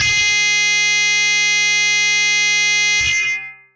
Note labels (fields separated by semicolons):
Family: guitar; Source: electronic; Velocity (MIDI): 100; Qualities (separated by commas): bright, distorted, long release